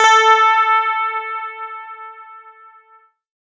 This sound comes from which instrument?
electronic guitar